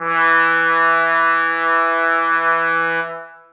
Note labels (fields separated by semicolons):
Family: brass; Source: acoustic; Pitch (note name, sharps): E3; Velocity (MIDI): 100; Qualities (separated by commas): bright, reverb